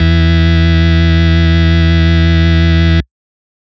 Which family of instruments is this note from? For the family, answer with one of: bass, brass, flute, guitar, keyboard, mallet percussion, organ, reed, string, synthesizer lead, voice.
organ